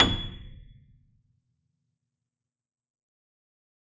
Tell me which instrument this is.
acoustic keyboard